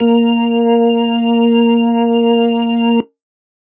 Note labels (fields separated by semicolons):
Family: organ; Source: electronic; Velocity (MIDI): 127